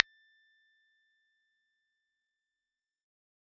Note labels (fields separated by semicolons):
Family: bass; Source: synthesizer; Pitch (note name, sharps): A6; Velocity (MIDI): 50; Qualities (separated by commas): fast decay, percussive